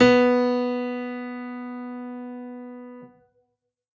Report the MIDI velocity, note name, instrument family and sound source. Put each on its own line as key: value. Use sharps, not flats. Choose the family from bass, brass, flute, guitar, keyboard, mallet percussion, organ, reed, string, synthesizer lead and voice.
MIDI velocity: 127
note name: B3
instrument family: keyboard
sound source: acoustic